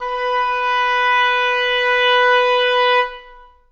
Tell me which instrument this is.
acoustic reed instrument